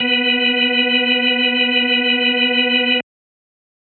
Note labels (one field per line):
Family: organ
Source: electronic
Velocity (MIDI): 75